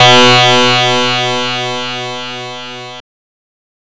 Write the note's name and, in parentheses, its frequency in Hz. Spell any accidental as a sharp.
B2 (123.5 Hz)